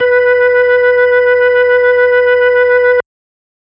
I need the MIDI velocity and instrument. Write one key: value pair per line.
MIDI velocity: 100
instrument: electronic organ